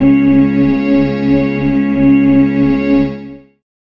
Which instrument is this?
electronic organ